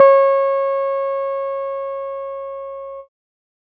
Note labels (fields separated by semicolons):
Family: keyboard; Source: electronic; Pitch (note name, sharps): C#5; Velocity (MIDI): 75